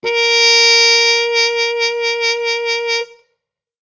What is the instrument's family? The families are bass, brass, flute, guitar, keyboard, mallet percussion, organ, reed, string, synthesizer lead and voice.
brass